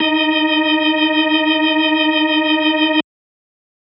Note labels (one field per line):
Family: organ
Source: electronic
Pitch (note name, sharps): D#4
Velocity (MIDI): 127